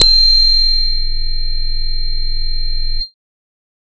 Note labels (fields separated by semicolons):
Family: bass; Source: synthesizer; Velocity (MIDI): 75; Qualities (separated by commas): bright, distorted, multiphonic, tempo-synced